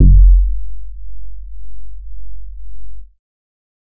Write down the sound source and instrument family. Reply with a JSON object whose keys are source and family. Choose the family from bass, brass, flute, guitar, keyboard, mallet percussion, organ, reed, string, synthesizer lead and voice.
{"source": "synthesizer", "family": "bass"}